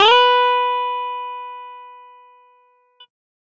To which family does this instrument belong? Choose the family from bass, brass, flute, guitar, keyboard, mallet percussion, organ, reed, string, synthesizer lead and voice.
guitar